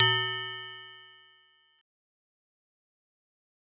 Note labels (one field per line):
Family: mallet percussion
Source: acoustic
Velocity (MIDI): 127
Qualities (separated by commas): fast decay